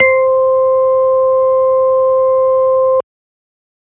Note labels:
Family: organ; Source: electronic; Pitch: C5; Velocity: 127

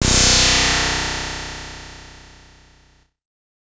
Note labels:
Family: bass; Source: synthesizer; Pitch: B0; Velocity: 50; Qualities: bright, distorted

